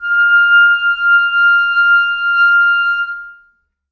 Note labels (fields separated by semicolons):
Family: reed; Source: acoustic; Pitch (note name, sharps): F6; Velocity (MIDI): 50; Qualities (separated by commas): reverb